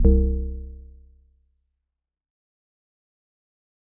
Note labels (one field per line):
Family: mallet percussion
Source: acoustic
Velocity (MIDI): 127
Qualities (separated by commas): dark, fast decay, multiphonic